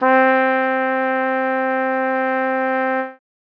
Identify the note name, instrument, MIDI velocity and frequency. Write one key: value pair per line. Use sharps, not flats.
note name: C4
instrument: acoustic brass instrument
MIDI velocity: 25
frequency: 261.6 Hz